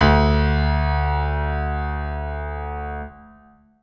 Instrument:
electronic organ